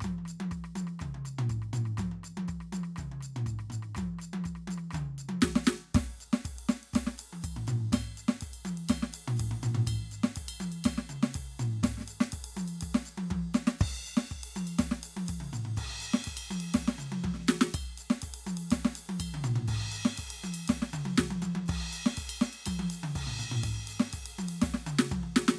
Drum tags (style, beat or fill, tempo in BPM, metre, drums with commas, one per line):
Latin
beat
122 BPM
4/4
crash, ride, ride bell, percussion, snare, cross-stick, high tom, mid tom, floor tom, kick